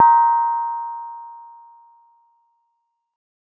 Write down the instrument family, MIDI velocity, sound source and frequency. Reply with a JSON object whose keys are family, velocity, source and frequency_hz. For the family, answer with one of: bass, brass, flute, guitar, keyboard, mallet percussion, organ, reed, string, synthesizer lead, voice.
{"family": "mallet percussion", "velocity": 75, "source": "acoustic", "frequency_hz": 932.3}